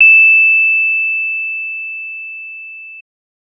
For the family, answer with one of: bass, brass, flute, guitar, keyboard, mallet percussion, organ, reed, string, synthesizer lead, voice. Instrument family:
bass